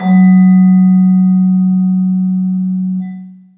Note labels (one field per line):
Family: mallet percussion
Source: acoustic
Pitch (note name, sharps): F#3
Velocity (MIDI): 25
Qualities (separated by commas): long release, reverb